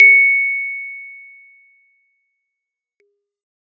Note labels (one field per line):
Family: keyboard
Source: acoustic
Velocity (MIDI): 50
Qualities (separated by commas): fast decay